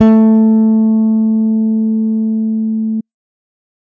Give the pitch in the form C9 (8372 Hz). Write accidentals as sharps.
A3 (220 Hz)